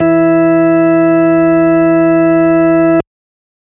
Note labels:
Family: organ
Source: electronic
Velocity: 127

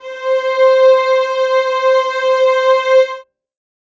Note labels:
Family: string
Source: acoustic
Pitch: C5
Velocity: 75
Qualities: reverb

